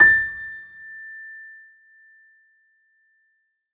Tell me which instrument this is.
acoustic keyboard